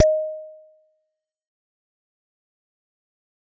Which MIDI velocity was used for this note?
100